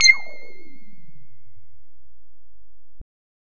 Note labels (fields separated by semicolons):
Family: bass; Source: synthesizer; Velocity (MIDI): 75